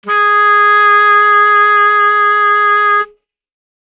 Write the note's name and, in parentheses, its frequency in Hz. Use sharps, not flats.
G#4 (415.3 Hz)